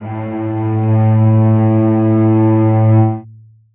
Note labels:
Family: string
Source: acoustic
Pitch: A2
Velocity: 25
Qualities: long release, reverb

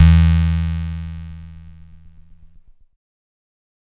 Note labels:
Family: keyboard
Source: electronic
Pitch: E2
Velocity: 75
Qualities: bright, distorted

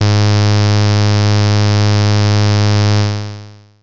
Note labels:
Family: bass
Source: synthesizer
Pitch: G#2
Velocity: 127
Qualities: bright, distorted, long release

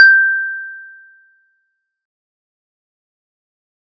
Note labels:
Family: mallet percussion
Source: acoustic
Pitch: G6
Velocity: 50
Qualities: fast decay

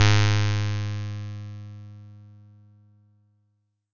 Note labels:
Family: bass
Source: synthesizer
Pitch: G#2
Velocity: 25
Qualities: bright, distorted

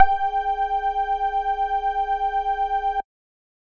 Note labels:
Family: bass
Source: synthesizer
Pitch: G5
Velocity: 75

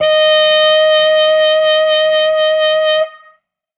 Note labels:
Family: brass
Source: acoustic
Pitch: D#5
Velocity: 75

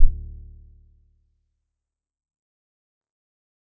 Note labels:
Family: guitar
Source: acoustic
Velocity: 25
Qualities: dark, percussive

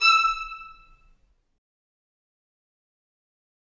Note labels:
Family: string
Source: acoustic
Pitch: E6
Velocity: 50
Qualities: bright, fast decay, reverb

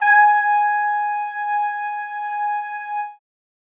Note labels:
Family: brass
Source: acoustic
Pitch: G#5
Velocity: 25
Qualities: reverb

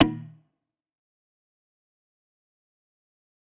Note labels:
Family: guitar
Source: electronic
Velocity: 25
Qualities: fast decay, percussive

